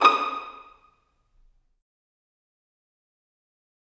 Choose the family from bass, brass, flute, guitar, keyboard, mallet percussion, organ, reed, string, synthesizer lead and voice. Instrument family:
string